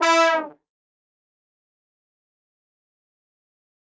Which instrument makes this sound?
acoustic brass instrument